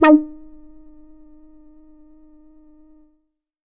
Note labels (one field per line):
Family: bass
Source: synthesizer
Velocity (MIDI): 25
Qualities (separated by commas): distorted, percussive, tempo-synced